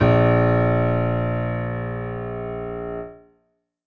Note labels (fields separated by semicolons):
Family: keyboard; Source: acoustic; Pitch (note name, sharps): A#1; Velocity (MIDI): 100; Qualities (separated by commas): reverb